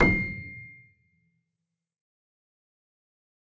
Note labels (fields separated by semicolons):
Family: keyboard; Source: acoustic; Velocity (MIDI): 50; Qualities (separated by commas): percussive, reverb